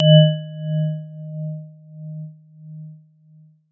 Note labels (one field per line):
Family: mallet percussion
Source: acoustic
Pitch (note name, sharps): D#3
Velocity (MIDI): 127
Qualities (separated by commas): non-linear envelope